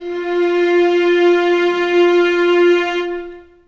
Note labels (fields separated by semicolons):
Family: string; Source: acoustic; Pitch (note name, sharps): F4; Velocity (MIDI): 50; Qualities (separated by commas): long release, reverb